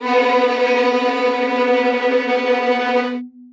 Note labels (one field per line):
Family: string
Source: acoustic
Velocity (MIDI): 127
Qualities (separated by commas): bright, long release, non-linear envelope, reverb